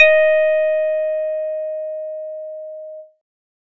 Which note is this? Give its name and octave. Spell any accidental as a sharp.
D#5